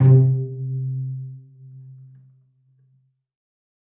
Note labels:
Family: string; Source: acoustic; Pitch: C3; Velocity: 50; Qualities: dark, reverb

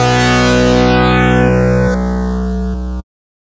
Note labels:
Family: bass; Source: synthesizer; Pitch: B1; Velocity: 127; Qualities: bright, distorted

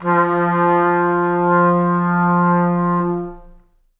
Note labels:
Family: brass; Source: acoustic; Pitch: F3; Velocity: 25; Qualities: long release, reverb

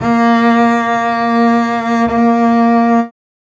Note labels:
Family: string; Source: acoustic; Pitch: A#3; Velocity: 100; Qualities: reverb

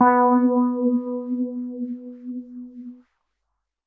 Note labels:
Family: keyboard; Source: electronic; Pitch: B3; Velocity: 75; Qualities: non-linear envelope

